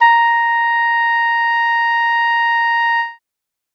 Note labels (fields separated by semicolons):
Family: reed; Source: acoustic; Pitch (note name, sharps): A#5; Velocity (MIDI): 50